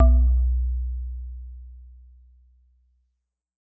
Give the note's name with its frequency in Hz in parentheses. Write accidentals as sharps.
B1 (61.74 Hz)